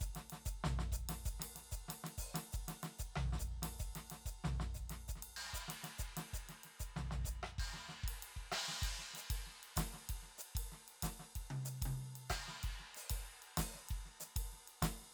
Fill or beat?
beat